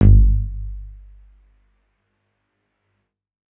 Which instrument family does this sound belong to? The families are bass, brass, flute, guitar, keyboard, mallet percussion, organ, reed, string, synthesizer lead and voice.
keyboard